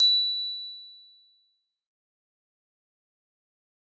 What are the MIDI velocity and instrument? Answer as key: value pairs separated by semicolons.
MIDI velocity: 75; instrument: acoustic mallet percussion instrument